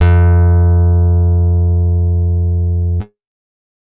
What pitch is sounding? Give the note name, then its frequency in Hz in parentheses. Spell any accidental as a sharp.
F2 (87.31 Hz)